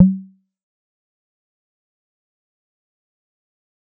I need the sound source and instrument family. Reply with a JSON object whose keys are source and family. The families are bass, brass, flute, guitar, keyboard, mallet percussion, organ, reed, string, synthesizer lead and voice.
{"source": "synthesizer", "family": "bass"}